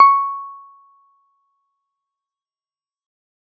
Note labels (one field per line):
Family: keyboard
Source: electronic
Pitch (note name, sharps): C#6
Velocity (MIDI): 50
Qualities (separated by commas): fast decay, percussive